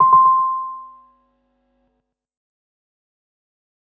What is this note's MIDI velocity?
25